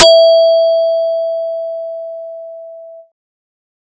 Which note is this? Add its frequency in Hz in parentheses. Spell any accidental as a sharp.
E5 (659.3 Hz)